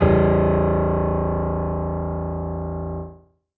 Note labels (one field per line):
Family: keyboard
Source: acoustic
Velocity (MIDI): 100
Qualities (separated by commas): reverb